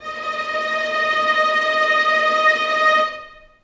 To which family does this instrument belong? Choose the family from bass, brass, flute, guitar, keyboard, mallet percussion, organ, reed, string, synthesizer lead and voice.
string